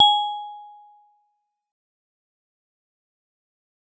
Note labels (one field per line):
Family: mallet percussion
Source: acoustic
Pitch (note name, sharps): G#5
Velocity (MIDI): 75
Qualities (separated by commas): fast decay, percussive